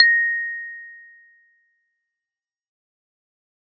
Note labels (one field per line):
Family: keyboard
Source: electronic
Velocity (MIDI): 75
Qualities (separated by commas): fast decay